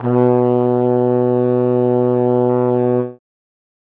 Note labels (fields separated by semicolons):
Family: brass; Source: acoustic; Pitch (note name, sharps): B2; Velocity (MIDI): 25